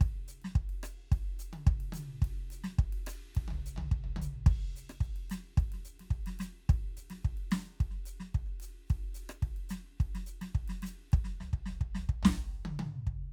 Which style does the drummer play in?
calypso